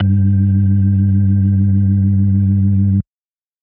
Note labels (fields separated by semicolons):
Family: organ; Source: electronic; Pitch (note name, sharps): G2; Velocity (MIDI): 127; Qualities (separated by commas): dark